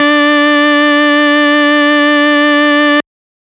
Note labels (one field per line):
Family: organ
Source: electronic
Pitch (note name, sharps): D4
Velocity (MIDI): 50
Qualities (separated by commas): bright, distorted